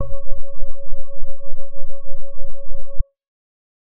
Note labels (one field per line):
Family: keyboard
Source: electronic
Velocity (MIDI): 25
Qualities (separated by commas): dark